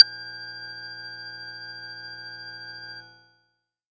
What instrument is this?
synthesizer bass